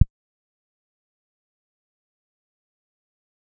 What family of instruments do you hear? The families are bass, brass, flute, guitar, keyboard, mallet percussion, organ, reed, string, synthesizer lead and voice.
guitar